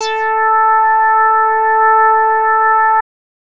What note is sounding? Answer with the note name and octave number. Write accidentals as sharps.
A4